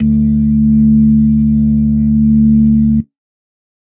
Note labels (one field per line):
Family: organ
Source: electronic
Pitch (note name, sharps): D2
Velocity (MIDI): 100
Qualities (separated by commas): dark